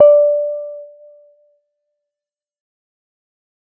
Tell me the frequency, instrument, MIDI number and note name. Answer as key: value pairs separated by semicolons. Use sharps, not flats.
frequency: 587.3 Hz; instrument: synthesizer bass; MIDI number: 74; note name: D5